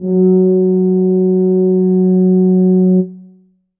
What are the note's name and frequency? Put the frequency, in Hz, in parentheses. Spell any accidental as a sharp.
F#3 (185 Hz)